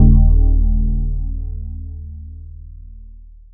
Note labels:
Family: mallet percussion; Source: electronic; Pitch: D#1; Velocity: 75; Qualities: long release

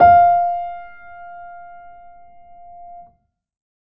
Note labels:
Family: keyboard; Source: acoustic; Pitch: F5; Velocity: 50; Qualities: reverb

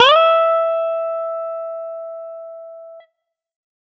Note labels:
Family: guitar; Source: electronic; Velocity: 127; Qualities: distorted

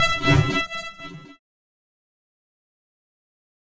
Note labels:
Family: keyboard; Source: electronic; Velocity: 25; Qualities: bright, distorted, fast decay, non-linear envelope

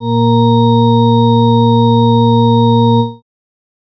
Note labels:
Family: organ; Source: electronic; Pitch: A#2; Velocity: 50

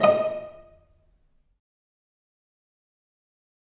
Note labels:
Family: string; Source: acoustic; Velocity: 100; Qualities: dark, fast decay, percussive, reverb

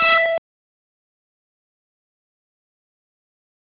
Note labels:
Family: bass; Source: synthesizer; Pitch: E5; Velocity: 50; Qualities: bright, distorted, fast decay, percussive

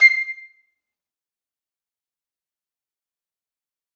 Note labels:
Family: flute; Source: acoustic; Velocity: 127; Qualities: fast decay, percussive, reverb

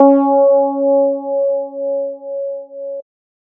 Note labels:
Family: bass; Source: synthesizer; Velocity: 100

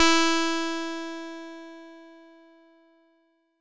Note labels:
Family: bass; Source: synthesizer; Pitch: E4; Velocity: 25; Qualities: bright, distorted

